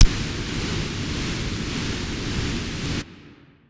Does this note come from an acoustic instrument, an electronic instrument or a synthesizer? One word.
acoustic